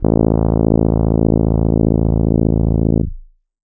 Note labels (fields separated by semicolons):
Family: keyboard; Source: electronic; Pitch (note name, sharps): A0; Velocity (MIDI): 25